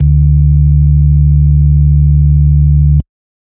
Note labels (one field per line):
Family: organ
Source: electronic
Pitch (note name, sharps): D2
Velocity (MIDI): 25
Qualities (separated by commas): dark